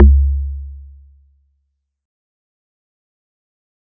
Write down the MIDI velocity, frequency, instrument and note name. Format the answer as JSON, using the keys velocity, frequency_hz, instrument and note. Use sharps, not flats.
{"velocity": 50, "frequency_hz": 69.3, "instrument": "acoustic mallet percussion instrument", "note": "C#2"}